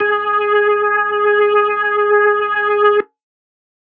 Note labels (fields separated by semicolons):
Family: organ; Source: electronic; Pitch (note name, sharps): G#4; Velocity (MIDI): 75